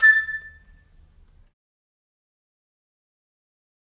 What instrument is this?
acoustic flute